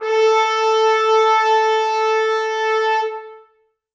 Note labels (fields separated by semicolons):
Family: brass; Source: acoustic; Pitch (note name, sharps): A4; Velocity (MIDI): 127; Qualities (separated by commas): bright, reverb